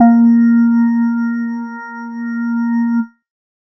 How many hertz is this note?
233.1 Hz